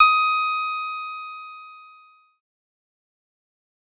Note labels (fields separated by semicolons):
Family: bass; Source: synthesizer; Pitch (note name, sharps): D#6; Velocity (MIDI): 75; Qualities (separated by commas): fast decay